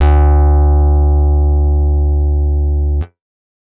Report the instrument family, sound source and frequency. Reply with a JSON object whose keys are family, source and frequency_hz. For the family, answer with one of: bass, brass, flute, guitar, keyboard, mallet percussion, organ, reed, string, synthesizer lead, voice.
{"family": "guitar", "source": "acoustic", "frequency_hz": 73.42}